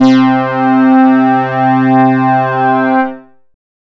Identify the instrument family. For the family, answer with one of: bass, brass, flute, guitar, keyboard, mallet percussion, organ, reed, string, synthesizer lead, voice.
bass